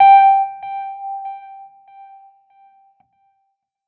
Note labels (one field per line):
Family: keyboard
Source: electronic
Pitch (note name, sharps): G5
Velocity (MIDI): 25